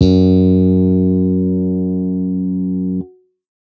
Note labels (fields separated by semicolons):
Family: bass; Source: electronic; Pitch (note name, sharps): F#2; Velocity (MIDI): 127